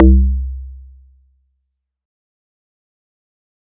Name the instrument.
acoustic mallet percussion instrument